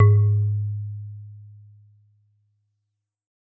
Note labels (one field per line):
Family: mallet percussion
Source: acoustic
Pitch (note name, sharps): G#2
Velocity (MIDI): 75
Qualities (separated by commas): dark, reverb